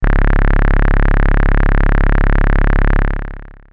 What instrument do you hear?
synthesizer bass